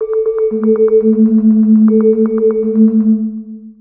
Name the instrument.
synthesizer mallet percussion instrument